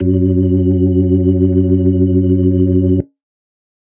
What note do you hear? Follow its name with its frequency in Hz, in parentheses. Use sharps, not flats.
F#2 (92.5 Hz)